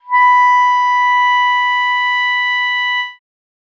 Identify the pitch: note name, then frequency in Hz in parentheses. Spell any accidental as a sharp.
B5 (987.8 Hz)